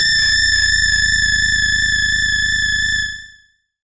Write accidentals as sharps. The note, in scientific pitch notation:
A6